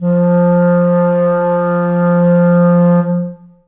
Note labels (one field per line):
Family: reed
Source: acoustic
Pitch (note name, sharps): F3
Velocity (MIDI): 75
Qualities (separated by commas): dark, long release, reverb